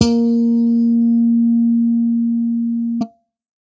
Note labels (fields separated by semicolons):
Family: bass; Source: electronic; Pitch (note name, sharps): A#3; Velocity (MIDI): 100; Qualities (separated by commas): bright